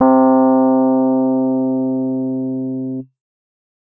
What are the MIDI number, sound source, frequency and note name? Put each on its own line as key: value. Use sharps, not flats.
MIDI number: 48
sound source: electronic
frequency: 130.8 Hz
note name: C3